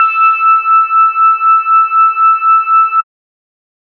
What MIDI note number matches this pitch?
88